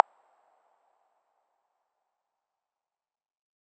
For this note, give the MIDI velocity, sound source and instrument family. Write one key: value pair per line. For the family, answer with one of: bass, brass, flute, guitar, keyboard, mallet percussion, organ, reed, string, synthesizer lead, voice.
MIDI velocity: 25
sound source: electronic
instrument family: mallet percussion